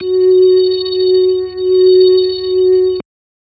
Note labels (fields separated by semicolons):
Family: organ; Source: electronic; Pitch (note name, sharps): F#4; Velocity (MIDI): 75